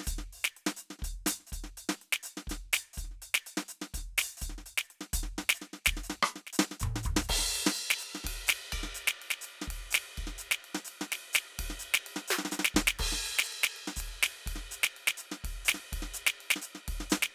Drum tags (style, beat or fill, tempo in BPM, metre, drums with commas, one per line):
Latin
beat
125 BPM
3/4
crash, ride, ride bell, closed hi-hat, open hi-hat, hi-hat pedal, snare, cross-stick, mid tom, floor tom, kick